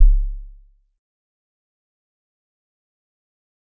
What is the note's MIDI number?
25